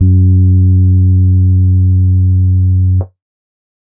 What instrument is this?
electronic keyboard